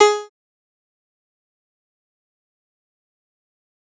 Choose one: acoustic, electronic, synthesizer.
synthesizer